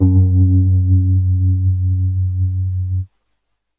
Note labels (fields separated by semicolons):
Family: keyboard; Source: electronic; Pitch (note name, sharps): F#2; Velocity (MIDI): 50; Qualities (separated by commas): dark